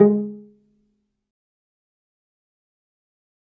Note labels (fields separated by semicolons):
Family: string; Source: acoustic; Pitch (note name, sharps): G#3; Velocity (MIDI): 25; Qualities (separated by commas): dark, fast decay, percussive, reverb